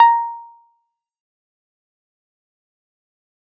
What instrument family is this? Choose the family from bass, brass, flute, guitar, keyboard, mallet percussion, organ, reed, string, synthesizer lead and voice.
keyboard